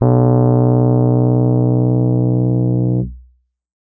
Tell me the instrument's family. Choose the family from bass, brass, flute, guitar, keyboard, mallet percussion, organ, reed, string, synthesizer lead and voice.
keyboard